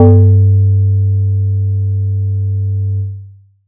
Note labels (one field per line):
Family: mallet percussion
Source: acoustic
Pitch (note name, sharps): G2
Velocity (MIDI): 127